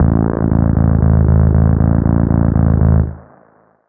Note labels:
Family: bass; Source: synthesizer; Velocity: 25; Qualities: long release, reverb

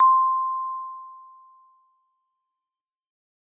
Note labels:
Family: mallet percussion; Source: acoustic; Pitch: C6; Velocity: 127; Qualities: fast decay

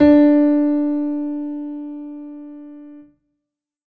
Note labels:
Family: keyboard; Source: acoustic; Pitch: D4; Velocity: 100; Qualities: reverb

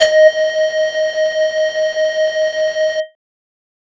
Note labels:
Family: flute; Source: synthesizer; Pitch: D#5; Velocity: 100; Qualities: distorted

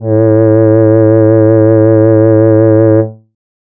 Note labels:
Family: voice; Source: synthesizer; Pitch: A2; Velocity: 100; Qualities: distorted

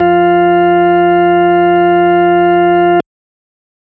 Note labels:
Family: organ; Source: electronic; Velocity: 100

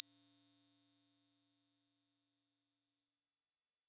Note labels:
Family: mallet percussion; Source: electronic; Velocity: 100; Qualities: bright, multiphonic

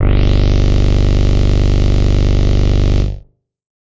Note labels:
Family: bass; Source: synthesizer; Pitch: G0; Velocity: 75; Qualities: distorted

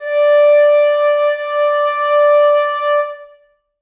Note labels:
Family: flute; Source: acoustic; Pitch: D5; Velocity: 100; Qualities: reverb

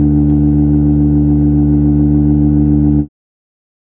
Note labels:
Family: organ; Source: electronic; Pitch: D2; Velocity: 100

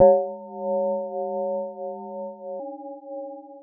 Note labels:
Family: mallet percussion; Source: synthesizer; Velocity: 100; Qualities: long release, multiphonic

